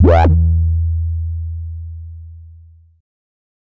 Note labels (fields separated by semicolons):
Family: bass; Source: synthesizer; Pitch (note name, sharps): E2; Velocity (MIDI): 75; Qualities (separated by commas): distorted